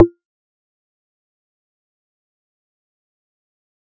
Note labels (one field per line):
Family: mallet percussion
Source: electronic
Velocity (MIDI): 50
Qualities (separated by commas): fast decay, percussive